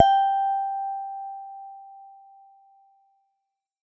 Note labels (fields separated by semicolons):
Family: guitar; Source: electronic; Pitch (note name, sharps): G5; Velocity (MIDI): 75; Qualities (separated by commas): reverb